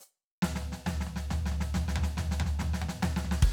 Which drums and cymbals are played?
crash, hi-hat pedal, snare, floor tom and kick